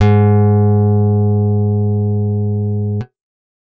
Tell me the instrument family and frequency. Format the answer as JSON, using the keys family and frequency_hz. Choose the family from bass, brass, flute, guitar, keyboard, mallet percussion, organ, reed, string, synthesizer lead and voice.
{"family": "guitar", "frequency_hz": 103.8}